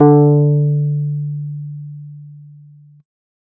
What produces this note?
electronic keyboard